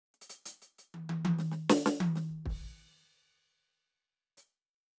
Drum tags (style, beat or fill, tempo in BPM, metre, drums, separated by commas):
jazz fusion, fill, 96 BPM, 4/4, crash, closed hi-hat, hi-hat pedal, snare, high tom, kick